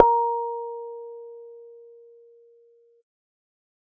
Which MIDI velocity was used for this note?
127